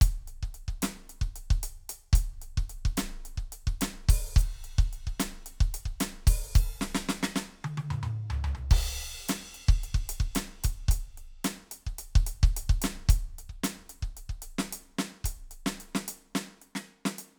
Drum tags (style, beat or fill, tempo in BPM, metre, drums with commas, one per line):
hip-hop
beat
110 BPM
4/4
crash, closed hi-hat, open hi-hat, hi-hat pedal, snare, high tom, mid tom, floor tom, kick